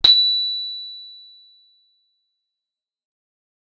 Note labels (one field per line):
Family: guitar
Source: acoustic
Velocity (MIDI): 100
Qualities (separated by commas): bright, distorted, fast decay